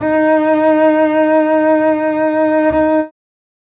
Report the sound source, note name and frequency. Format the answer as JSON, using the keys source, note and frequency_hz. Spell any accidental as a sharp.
{"source": "acoustic", "note": "D#4", "frequency_hz": 311.1}